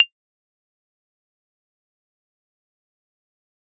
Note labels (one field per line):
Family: mallet percussion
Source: acoustic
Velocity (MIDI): 75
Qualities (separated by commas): dark, fast decay, percussive, reverb